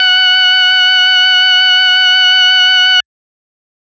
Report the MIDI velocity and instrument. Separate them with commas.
50, electronic organ